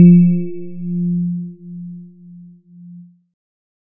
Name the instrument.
electronic keyboard